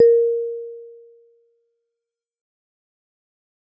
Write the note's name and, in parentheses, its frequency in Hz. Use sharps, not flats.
A#4 (466.2 Hz)